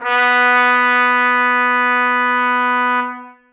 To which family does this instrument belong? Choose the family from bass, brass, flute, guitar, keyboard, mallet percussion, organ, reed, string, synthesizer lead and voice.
brass